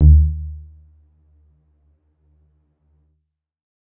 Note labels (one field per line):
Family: keyboard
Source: electronic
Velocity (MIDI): 75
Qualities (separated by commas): dark, percussive, reverb